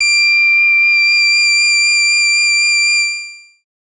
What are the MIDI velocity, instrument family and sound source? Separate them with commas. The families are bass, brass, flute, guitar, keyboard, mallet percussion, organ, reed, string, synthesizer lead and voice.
25, bass, synthesizer